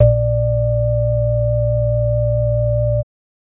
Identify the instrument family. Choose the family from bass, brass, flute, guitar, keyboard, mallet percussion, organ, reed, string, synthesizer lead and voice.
organ